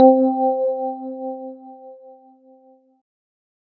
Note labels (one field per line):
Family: keyboard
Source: electronic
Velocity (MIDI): 100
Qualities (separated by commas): dark